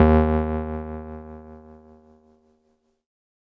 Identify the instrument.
electronic keyboard